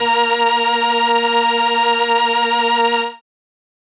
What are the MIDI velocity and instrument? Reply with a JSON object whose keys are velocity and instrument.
{"velocity": 50, "instrument": "synthesizer keyboard"}